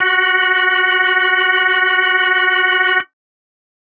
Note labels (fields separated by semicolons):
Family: organ; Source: electronic; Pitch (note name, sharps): F#4; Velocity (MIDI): 127; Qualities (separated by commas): distorted